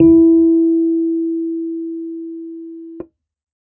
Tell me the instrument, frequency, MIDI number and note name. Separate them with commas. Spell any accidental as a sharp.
electronic keyboard, 329.6 Hz, 64, E4